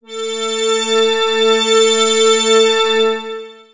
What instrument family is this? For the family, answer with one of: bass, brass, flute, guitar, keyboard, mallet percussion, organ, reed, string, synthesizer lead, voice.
synthesizer lead